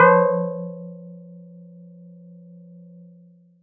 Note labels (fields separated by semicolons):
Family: mallet percussion; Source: acoustic; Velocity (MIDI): 100